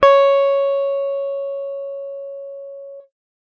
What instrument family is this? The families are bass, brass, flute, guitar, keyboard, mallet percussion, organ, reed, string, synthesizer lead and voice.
guitar